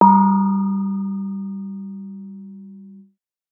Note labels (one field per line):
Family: mallet percussion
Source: acoustic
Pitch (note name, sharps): G3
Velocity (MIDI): 75